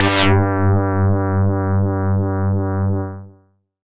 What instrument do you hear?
synthesizer bass